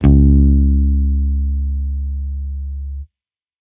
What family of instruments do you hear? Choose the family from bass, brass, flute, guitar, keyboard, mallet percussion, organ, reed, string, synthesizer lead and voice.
bass